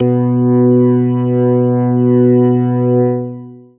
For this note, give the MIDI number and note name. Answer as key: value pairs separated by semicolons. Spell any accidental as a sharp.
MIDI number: 47; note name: B2